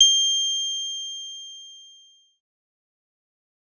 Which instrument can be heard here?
synthesizer bass